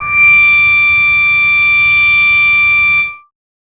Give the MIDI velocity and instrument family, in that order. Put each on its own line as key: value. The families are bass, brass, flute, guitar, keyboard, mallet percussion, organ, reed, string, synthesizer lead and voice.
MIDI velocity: 75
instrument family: bass